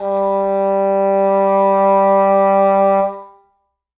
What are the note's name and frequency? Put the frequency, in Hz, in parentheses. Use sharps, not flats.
G3 (196 Hz)